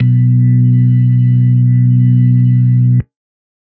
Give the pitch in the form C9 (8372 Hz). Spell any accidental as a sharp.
B2 (123.5 Hz)